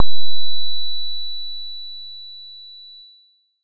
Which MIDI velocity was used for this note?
127